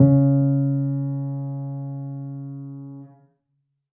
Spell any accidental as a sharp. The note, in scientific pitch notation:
C#3